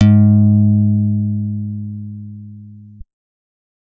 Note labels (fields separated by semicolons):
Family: guitar; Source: acoustic; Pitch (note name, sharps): G#2; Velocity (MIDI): 100